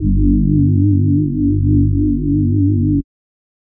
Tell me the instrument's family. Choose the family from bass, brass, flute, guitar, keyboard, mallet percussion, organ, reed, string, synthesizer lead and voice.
voice